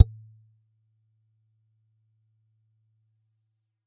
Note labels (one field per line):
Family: guitar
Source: acoustic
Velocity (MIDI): 50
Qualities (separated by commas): percussive